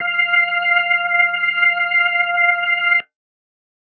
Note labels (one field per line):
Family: organ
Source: electronic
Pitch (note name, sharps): F5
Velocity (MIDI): 75